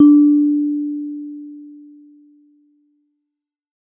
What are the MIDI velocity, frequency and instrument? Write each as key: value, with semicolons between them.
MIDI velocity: 75; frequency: 293.7 Hz; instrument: acoustic mallet percussion instrument